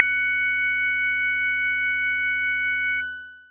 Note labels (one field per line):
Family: bass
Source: synthesizer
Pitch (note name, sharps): F#5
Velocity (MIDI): 127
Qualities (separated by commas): multiphonic